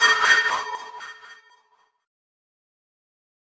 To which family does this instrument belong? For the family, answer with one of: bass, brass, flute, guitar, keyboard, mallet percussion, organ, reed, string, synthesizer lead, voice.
keyboard